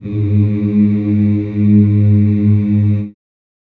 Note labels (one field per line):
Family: voice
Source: acoustic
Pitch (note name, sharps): G#2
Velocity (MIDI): 100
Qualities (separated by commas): dark, reverb